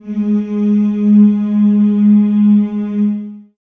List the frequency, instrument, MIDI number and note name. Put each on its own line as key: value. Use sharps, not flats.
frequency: 207.7 Hz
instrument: acoustic voice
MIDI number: 56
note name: G#3